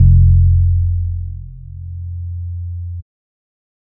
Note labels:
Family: bass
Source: synthesizer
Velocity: 127

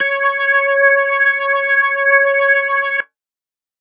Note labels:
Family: organ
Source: electronic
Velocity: 100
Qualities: distorted

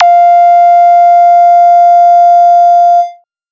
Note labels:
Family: bass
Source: synthesizer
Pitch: F5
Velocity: 100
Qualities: bright, distorted

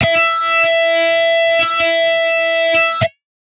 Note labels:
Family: guitar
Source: synthesizer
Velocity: 127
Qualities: bright, distorted

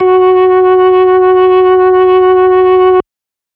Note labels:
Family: organ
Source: electronic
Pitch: F#4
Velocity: 50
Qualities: distorted

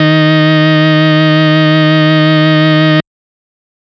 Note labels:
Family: organ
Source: electronic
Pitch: D#3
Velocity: 50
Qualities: bright, distorted

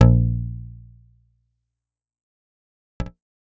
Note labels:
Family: bass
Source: synthesizer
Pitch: A#1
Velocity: 127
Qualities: fast decay

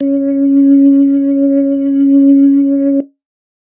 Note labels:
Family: organ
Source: electronic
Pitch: C#4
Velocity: 25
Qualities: dark

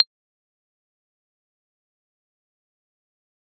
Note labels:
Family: mallet percussion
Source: acoustic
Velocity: 50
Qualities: dark, fast decay, percussive, reverb

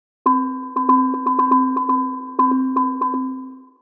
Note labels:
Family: mallet percussion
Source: synthesizer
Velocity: 75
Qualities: long release, multiphonic, percussive, tempo-synced

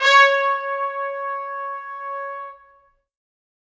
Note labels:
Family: brass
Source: acoustic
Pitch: C#5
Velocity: 50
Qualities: bright, reverb

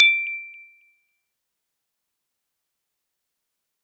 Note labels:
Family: mallet percussion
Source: acoustic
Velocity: 100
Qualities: fast decay, percussive

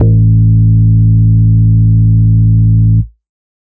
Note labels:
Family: organ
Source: electronic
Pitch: A1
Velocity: 75

